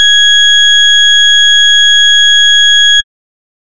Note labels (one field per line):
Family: bass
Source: synthesizer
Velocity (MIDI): 127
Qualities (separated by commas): distorted